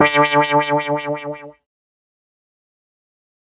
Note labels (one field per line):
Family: keyboard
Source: synthesizer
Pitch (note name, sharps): D3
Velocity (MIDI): 75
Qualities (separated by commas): distorted, fast decay